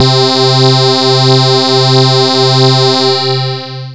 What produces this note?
synthesizer bass